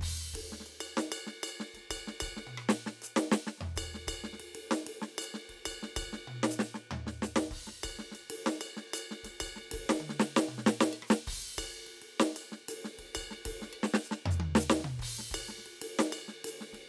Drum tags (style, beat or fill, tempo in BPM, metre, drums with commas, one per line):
Afro-Cuban
beat
128 BPM
4/4
crash, ride, ride bell, hi-hat pedal, percussion, snare, cross-stick, high tom, mid tom, floor tom, kick